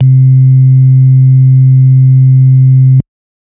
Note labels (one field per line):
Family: organ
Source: electronic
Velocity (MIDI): 50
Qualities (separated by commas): dark